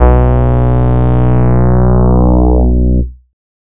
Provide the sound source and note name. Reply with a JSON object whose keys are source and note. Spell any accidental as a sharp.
{"source": "synthesizer", "note": "B1"}